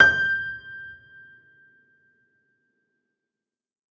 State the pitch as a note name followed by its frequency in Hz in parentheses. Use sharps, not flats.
G6 (1568 Hz)